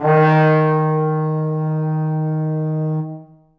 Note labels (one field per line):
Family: brass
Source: acoustic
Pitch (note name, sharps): D#3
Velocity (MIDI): 127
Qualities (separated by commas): bright, reverb